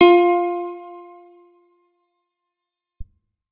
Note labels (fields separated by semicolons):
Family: guitar; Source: electronic; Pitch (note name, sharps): F4; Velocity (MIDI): 100; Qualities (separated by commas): bright, reverb